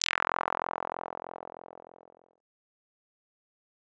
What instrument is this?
synthesizer bass